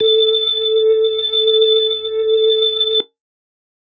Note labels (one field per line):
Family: organ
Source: electronic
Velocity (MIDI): 50